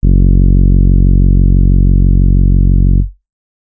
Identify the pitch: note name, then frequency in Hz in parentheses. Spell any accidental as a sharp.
F#1 (46.25 Hz)